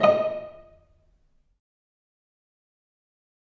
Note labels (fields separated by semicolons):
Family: string; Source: acoustic; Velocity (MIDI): 127; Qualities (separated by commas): dark, fast decay, percussive, reverb